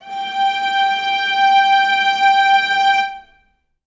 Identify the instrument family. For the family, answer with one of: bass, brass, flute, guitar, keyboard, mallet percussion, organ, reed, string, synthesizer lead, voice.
string